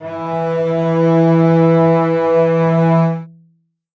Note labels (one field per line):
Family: string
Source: acoustic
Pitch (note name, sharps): E3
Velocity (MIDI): 50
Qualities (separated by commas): reverb